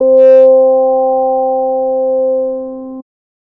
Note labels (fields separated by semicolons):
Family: bass; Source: synthesizer; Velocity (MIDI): 127; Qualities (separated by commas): distorted